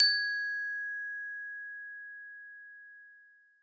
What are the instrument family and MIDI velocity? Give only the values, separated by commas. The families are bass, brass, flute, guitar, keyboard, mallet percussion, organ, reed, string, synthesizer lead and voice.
mallet percussion, 75